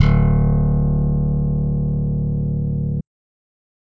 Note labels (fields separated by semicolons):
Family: bass; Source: electronic; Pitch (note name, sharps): D1; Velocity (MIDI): 50; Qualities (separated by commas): bright